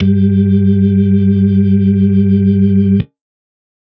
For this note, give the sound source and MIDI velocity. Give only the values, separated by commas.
electronic, 75